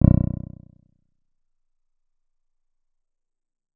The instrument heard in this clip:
acoustic guitar